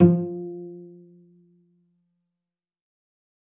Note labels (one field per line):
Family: string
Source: acoustic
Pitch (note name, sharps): F3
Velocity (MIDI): 100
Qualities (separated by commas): dark, fast decay, reverb